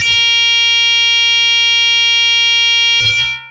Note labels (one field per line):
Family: guitar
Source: electronic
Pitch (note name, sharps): A#4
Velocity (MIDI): 127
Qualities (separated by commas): bright, distorted, long release